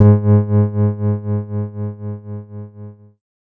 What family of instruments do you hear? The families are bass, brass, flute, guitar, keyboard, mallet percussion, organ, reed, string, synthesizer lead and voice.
keyboard